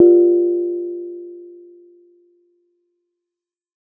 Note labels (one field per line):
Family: mallet percussion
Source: acoustic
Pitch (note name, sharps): F4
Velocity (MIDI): 100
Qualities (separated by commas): reverb